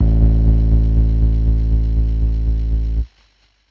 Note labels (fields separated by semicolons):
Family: keyboard; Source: electronic; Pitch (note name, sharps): A1; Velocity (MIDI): 25; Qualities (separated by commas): dark, distorted, tempo-synced